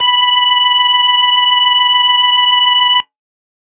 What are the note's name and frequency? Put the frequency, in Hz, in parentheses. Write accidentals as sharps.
B5 (987.8 Hz)